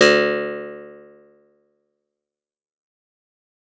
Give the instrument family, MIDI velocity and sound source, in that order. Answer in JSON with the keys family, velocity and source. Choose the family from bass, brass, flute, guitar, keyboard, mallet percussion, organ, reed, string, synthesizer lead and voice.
{"family": "guitar", "velocity": 75, "source": "acoustic"}